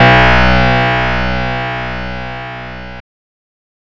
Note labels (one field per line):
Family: guitar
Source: synthesizer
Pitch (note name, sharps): B1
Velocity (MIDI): 25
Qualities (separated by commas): bright, distorted